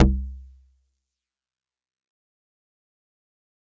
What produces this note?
acoustic mallet percussion instrument